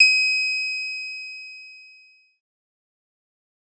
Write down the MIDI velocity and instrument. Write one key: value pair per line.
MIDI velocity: 50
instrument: synthesizer bass